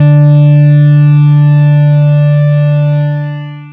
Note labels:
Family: bass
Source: synthesizer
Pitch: D3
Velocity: 100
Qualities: long release

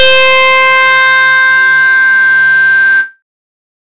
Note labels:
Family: bass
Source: synthesizer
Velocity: 127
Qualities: bright, distorted

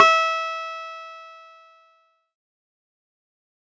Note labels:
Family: keyboard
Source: electronic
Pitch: E5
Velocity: 75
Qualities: distorted, fast decay

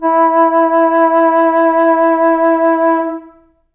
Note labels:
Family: flute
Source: acoustic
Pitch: E4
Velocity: 100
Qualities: reverb

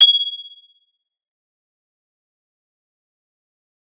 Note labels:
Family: guitar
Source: electronic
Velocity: 127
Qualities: bright, fast decay, multiphonic, non-linear envelope, percussive

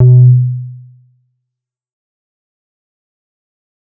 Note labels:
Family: bass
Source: synthesizer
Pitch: B2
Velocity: 127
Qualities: dark, fast decay

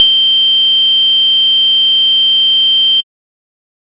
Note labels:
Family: bass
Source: synthesizer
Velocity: 50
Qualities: bright, distorted, tempo-synced

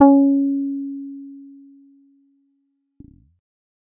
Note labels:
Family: bass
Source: synthesizer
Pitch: C#4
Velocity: 25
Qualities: dark

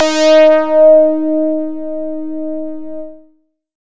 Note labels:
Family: bass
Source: synthesizer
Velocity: 75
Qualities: bright, distorted

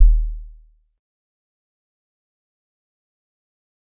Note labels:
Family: mallet percussion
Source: acoustic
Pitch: D#1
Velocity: 25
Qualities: dark, fast decay, percussive

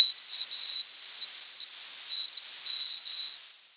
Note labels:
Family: mallet percussion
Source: acoustic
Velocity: 25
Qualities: bright, long release, multiphonic

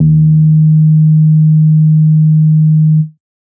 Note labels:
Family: bass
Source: synthesizer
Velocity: 25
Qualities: dark

